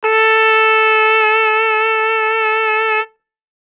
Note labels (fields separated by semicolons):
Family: brass; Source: acoustic; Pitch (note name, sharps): A4; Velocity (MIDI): 75